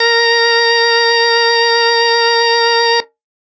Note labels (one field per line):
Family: organ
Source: electronic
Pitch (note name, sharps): A#4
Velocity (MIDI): 127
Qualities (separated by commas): distorted